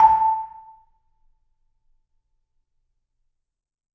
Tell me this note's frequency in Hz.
880 Hz